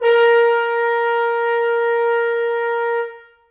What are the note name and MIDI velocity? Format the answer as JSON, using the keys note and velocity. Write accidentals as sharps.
{"note": "A#4", "velocity": 50}